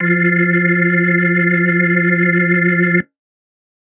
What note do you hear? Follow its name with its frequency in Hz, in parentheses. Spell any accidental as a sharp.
F3 (174.6 Hz)